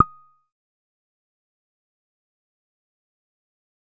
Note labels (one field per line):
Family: bass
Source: synthesizer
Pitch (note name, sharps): D#6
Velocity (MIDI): 50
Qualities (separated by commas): fast decay, percussive